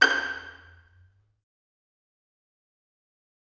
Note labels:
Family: string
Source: acoustic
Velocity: 100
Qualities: fast decay, percussive, reverb

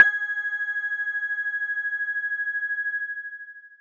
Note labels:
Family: mallet percussion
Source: electronic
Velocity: 100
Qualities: long release

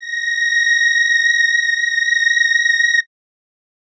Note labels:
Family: reed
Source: acoustic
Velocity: 25

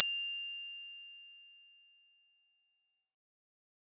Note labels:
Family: bass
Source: synthesizer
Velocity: 75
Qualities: bright

